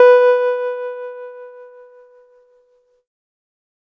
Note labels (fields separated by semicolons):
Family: keyboard; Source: electronic; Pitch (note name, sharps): B4; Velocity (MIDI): 127; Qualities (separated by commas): distorted